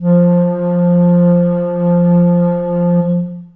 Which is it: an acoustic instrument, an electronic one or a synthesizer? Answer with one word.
acoustic